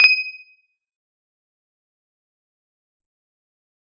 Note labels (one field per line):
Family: guitar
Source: electronic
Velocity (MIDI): 25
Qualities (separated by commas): bright, fast decay, percussive